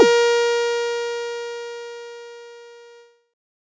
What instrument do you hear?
synthesizer bass